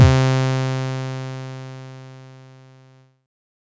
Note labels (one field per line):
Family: bass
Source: synthesizer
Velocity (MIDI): 50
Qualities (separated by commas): bright, distorted